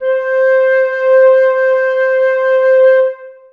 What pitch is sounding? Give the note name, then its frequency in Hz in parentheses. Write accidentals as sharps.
C5 (523.3 Hz)